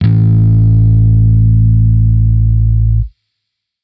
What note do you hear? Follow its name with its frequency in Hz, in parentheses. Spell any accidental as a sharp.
A1 (55 Hz)